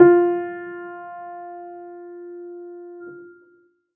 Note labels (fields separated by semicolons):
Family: keyboard; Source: acoustic; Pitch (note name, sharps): F4; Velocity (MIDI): 50; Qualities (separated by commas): reverb